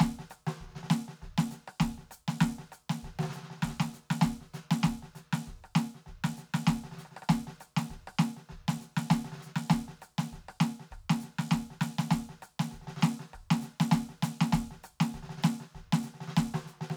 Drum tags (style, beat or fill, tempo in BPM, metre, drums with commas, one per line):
New Orleans second line
beat
99 BPM
4/4
hi-hat pedal, snare, cross-stick, kick